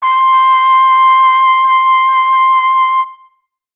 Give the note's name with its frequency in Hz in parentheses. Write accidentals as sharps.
C6 (1047 Hz)